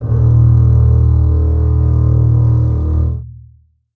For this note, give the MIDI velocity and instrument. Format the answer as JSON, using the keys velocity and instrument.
{"velocity": 100, "instrument": "acoustic string instrument"}